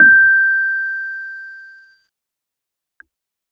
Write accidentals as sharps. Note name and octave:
G6